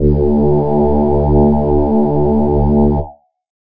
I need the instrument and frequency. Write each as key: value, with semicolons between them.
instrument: synthesizer voice; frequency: 73.42 Hz